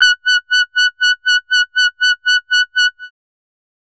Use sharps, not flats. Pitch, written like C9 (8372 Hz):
F#6 (1480 Hz)